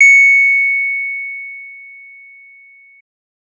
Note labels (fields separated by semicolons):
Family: bass; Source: synthesizer; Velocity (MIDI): 127